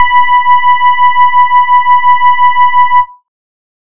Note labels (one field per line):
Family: bass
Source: synthesizer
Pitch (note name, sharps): B5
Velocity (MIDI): 50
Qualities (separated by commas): distorted